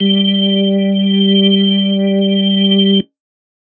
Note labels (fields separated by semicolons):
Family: organ; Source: electronic; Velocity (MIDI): 127; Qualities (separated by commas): dark